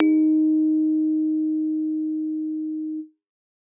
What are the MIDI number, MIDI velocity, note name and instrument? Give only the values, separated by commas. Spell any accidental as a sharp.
63, 127, D#4, acoustic keyboard